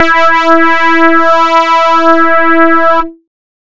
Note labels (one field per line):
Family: bass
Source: synthesizer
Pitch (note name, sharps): E4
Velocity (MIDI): 100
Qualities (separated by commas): bright, distorted